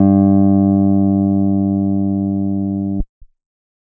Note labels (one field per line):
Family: keyboard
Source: electronic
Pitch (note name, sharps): G2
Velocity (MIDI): 75